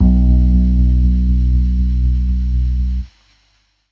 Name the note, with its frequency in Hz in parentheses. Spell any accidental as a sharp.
B1 (61.74 Hz)